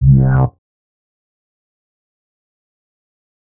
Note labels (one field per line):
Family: bass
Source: synthesizer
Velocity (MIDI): 50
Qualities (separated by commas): distorted, fast decay